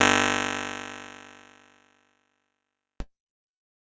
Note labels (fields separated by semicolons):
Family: keyboard; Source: electronic; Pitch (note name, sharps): G1; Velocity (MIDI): 50; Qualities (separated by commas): bright, fast decay